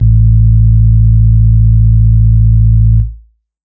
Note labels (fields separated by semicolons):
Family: organ; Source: electronic; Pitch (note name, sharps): A1; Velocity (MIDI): 127; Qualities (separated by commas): dark